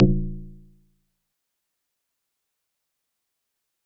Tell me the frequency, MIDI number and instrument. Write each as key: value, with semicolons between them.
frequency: 27.5 Hz; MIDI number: 21; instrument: acoustic mallet percussion instrument